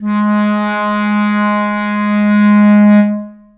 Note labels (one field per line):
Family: reed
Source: acoustic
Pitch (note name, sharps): G#3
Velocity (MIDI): 100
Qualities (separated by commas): long release, reverb